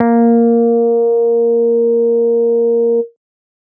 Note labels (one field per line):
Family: bass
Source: synthesizer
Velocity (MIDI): 127